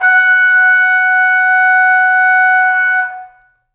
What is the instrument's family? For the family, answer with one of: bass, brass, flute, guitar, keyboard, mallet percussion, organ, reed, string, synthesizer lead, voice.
brass